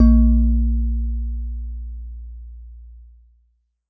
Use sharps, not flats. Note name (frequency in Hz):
A#1 (58.27 Hz)